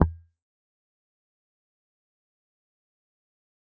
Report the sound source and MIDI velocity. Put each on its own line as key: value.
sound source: electronic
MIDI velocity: 25